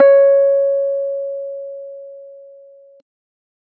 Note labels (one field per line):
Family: keyboard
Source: electronic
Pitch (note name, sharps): C#5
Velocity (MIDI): 50